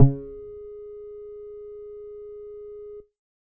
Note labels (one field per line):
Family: bass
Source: synthesizer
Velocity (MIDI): 25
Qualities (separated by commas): distorted